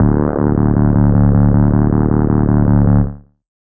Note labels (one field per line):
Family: bass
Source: synthesizer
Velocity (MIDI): 100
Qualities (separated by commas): distorted, tempo-synced